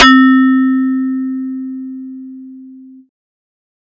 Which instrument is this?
synthesizer bass